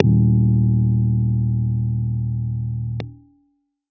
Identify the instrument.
electronic keyboard